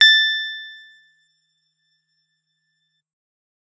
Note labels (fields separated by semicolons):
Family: guitar; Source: electronic; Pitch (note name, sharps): A6; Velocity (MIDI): 75; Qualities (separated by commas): bright